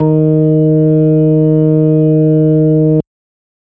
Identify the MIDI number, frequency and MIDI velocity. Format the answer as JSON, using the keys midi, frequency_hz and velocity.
{"midi": 51, "frequency_hz": 155.6, "velocity": 100}